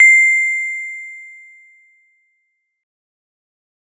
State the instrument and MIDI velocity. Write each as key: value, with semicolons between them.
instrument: acoustic mallet percussion instrument; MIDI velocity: 25